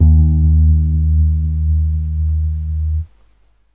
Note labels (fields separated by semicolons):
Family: keyboard; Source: electronic; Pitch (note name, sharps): D#2; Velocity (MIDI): 25; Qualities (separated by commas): dark